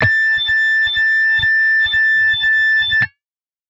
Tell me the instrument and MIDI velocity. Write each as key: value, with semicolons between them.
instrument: electronic guitar; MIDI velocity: 127